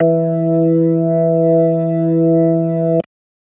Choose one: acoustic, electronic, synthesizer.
electronic